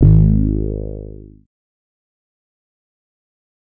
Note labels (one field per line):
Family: bass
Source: synthesizer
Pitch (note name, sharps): G#1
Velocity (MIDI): 75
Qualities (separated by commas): distorted, fast decay